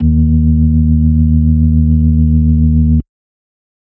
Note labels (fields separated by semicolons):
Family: organ; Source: electronic; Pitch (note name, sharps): D#2; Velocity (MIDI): 127; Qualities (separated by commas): dark